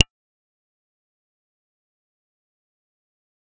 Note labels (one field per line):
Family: bass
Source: synthesizer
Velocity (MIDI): 50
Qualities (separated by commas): fast decay, percussive